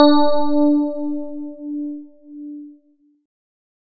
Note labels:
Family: keyboard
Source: electronic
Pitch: D4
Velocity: 127

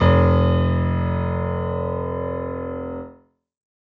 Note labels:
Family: keyboard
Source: acoustic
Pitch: F1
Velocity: 127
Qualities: reverb

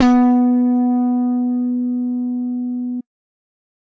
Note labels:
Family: bass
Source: electronic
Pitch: B3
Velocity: 100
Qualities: bright

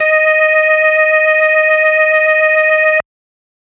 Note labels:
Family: organ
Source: electronic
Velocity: 25

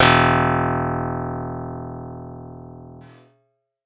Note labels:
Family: guitar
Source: synthesizer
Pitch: E1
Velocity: 75

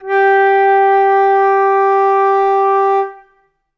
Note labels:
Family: flute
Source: acoustic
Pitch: G4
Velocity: 100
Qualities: reverb

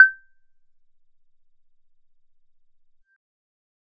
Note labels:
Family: bass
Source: synthesizer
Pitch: G6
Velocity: 25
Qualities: percussive

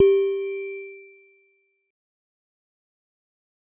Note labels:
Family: mallet percussion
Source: acoustic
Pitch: G4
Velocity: 50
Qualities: fast decay

